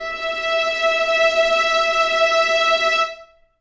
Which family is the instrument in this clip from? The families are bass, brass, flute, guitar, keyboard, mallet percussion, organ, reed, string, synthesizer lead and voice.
string